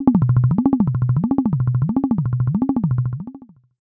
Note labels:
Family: voice; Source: synthesizer; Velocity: 127; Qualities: long release, non-linear envelope, tempo-synced

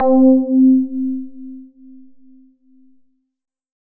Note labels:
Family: synthesizer lead; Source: synthesizer; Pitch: C4; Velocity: 25

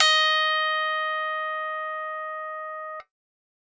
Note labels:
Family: keyboard; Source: electronic; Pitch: D#5; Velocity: 100

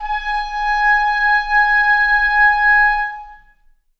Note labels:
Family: reed; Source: acoustic; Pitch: G#5; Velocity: 50; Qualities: long release, reverb

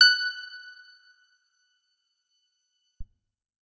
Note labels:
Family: guitar; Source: electronic; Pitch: F#6; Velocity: 127; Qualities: bright, percussive, reverb

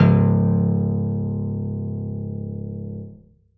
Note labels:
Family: keyboard; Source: acoustic; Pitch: C#1; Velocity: 127; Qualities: reverb

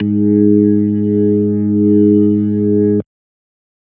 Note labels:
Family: organ; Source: electronic; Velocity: 25

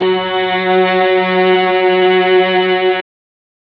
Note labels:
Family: string; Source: electronic; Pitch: F#3; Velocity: 127; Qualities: distorted, reverb

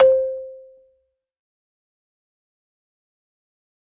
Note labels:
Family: mallet percussion; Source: acoustic; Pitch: C5; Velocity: 50; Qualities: fast decay, percussive, reverb

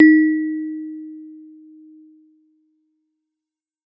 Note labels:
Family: mallet percussion; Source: acoustic; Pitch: D#4; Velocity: 127

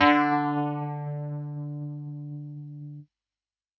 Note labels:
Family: keyboard; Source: electronic; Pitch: D3; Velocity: 127

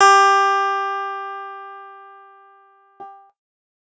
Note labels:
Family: guitar; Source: electronic; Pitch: G4; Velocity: 100

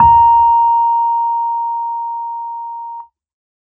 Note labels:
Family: keyboard; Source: electronic; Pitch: A#5; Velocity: 50

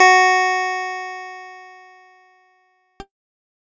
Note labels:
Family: keyboard; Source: electronic; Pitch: F#4; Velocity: 25; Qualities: bright

